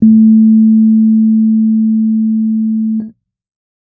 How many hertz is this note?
220 Hz